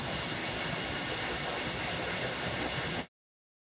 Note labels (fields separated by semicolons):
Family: keyboard; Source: synthesizer; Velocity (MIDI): 25; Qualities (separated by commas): bright